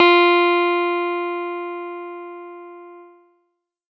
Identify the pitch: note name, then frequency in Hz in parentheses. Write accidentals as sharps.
F4 (349.2 Hz)